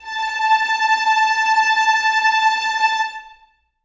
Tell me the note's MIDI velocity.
75